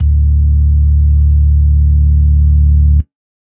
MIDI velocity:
50